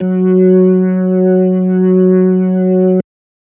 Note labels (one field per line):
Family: organ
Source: electronic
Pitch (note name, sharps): F#3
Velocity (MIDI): 50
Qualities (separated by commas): distorted